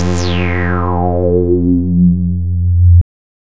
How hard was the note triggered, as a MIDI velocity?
127